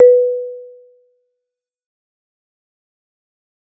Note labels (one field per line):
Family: mallet percussion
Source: acoustic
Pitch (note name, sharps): B4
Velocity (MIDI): 127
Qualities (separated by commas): fast decay, percussive